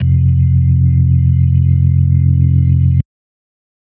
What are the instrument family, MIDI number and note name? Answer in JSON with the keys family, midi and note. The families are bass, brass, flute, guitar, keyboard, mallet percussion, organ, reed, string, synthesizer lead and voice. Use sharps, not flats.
{"family": "organ", "midi": 29, "note": "F1"}